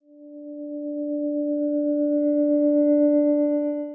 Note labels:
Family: guitar; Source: electronic; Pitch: D4; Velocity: 100; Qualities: dark, long release

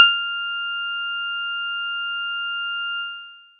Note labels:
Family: mallet percussion; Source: acoustic; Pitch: F6; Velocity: 75

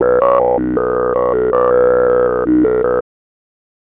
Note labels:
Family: bass; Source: synthesizer; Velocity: 25; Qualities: tempo-synced

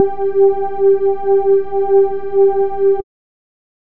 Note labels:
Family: bass; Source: synthesizer; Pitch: G4; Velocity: 25; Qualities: dark

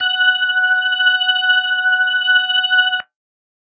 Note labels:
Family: organ; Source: electronic; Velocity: 100

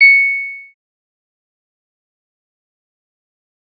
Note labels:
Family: bass; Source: synthesizer; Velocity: 25; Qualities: fast decay, percussive

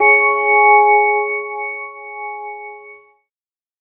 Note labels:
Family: keyboard; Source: synthesizer; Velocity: 50

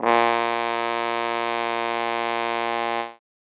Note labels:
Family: brass; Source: acoustic; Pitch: A#2; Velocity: 127; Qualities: bright

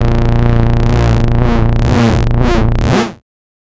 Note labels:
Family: bass; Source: synthesizer; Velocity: 50; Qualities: distorted, non-linear envelope

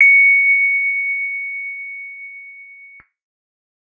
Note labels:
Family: guitar; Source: electronic; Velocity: 75; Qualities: reverb

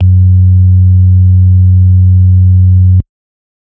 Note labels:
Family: organ; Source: electronic; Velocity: 50; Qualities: dark

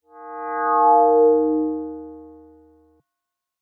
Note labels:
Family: mallet percussion; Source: electronic; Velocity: 75

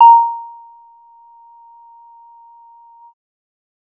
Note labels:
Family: bass; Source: synthesizer; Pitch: A#5; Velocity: 50; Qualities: percussive

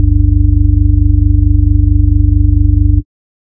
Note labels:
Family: organ; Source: electronic; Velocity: 127; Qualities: dark

